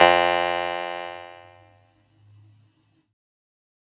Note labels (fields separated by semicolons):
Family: keyboard; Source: electronic; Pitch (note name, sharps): F2; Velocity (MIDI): 75; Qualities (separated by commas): bright, distorted